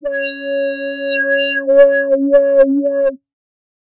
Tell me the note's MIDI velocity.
75